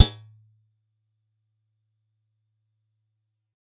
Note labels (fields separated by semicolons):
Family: guitar; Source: acoustic; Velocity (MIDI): 75; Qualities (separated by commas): percussive